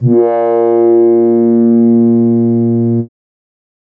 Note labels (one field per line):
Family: keyboard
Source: synthesizer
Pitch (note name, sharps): A#2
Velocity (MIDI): 50